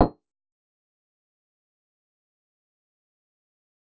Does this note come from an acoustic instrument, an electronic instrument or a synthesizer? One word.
synthesizer